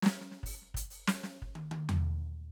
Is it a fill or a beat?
fill